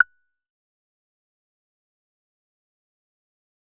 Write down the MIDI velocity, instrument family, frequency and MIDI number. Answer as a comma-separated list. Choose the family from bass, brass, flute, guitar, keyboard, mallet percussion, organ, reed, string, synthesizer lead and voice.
75, bass, 1480 Hz, 90